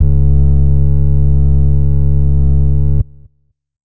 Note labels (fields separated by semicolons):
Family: flute; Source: acoustic; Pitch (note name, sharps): C#2; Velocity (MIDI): 50; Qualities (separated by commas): dark